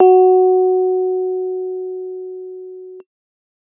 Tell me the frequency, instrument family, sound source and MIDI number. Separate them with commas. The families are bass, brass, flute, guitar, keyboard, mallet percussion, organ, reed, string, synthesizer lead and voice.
370 Hz, keyboard, electronic, 66